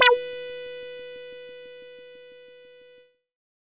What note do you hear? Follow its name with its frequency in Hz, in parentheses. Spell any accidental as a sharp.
B4 (493.9 Hz)